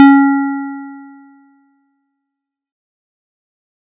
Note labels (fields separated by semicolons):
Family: keyboard; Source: electronic; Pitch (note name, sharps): C#4; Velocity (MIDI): 75; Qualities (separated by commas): fast decay